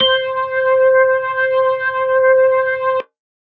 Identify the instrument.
electronic organ